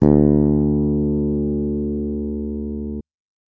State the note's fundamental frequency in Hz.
73.42 Hz